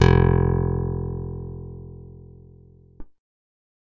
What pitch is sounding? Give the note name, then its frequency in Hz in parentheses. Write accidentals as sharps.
F1 (43.65 Hz)